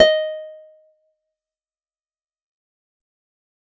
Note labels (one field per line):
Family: guitar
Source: acoustic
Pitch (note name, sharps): D#5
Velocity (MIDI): 25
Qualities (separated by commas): fast decay, percussive